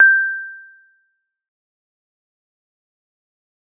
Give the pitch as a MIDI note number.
91